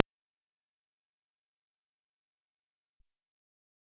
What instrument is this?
synthesizer bass